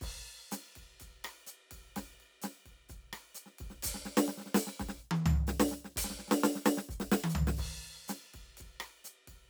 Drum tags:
bossa nova, beat, 127 BPM, 4/4, crash, ride, closed hi-hat, hi-hat pedal, snare, cross-stick, high tom, floor tom, kick

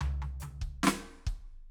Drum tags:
half-time rock, fill, 140 BPM, 4/4, hi-hat pedal, snare, high tom, floor tom, kick

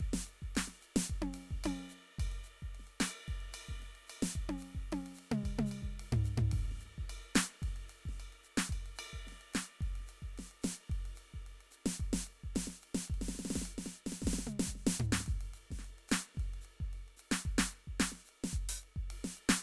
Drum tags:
Brazilian baião, beat, 110 BPM, 4/4, ride, ride bell, open hi-hat, hi-hat pedal, snare, high tom, mid tom, floor tom, kick

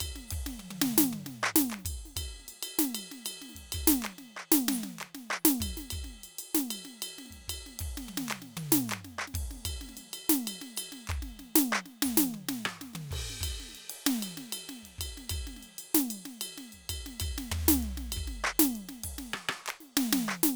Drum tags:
Afro-Cuban, beat, 128 BPM, 4/4, crash, ride, ride bell, closed hi-hat, hi-hat pedal, percussion, snare, cross-stick, high tom, mid tom, floor tom, kick

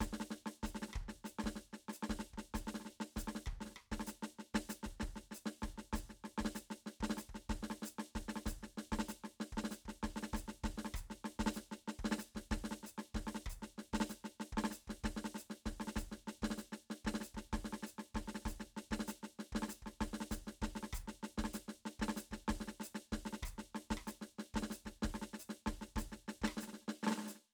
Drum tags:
maracatu, beat, 96 BPM, 4/4, hi-hat pedal, snare, cross-stick, kick

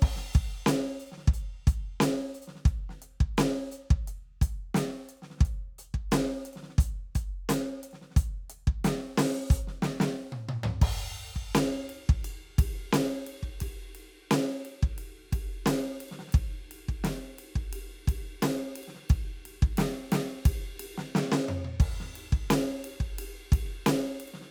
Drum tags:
rock, beat, 88 BPM, 4/4, crash, ride, ride bell, closed hi-hat, open hi-hat, hi-hat pedal, snare, high tom, mid tom, floor tom, kick

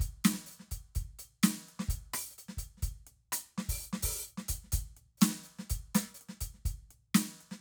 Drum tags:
Middle Eastern, beat, 126 BPM, 4/4, closed hi-hat, open hi-hat, hi-hat pedal, snare, cross-stick, kick

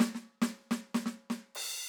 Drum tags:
rock, beat, 120 BPM, 4/4, crash, snare

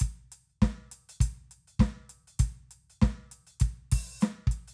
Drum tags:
rock, beat, 100 BPM, 4/4, closed hi-hat, open hi-hat, hi-hat pedal, snare, kick

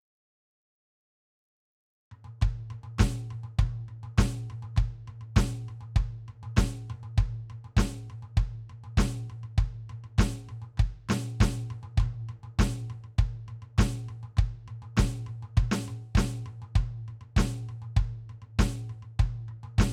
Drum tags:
rock, beat, 100 BPM, 4/4, snare, mid tom, kick

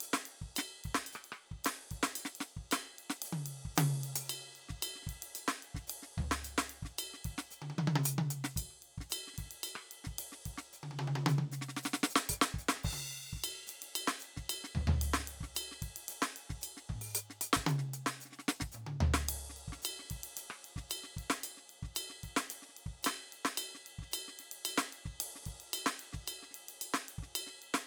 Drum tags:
songo, beat, 112 BPM, 4/4, crash, ride, ride bell, closed hi-hat, hi-hat pedal, snare, cross-stick, high tom, mid tom, floor tom, kick

